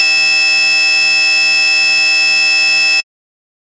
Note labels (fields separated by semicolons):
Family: bass; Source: synthesizer; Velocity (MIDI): 75; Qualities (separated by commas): bright, distorted